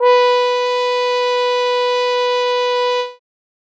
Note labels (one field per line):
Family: brass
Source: acoustic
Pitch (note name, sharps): B4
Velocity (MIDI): 127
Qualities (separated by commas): bright